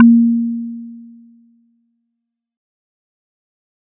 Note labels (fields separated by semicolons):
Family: mallet percussion; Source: acoustic; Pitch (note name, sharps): A#3; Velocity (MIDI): 75; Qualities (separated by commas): fast decay